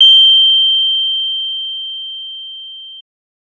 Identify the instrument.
synthesizer bass